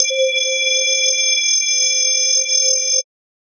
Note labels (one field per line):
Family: mallet percussion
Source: electronic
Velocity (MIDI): 100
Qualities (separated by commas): multiphonic, non-linear envelope